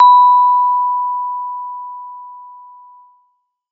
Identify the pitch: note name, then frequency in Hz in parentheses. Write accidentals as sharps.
B5 (987.8 Hz)